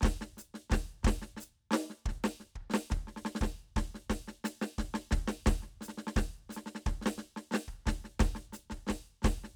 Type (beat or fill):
beat